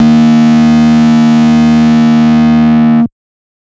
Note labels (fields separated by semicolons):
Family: bass; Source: synthesizer; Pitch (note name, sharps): D#2; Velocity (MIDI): 75; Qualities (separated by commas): bright, distorted, multiphonic